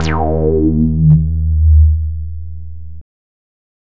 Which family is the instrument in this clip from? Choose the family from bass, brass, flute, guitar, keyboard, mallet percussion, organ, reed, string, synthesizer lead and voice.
bass